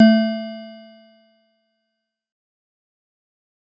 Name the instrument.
acoustic mallet percussion instrument